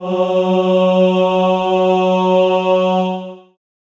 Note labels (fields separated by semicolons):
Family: voice; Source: acoustic; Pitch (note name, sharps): F#3; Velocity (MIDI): 100; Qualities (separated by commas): reverb